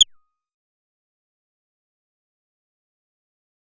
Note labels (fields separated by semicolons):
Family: bass; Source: synthesizer; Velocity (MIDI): 100; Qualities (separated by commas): distorted, fast decay, percussive